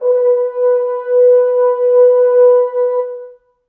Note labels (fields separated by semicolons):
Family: brass; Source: acoustic; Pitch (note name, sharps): B4; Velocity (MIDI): 50; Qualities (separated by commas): reverb